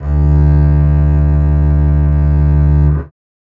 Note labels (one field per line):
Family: string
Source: acoustic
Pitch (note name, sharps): D2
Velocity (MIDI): 127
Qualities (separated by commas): reverb